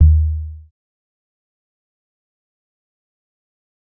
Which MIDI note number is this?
39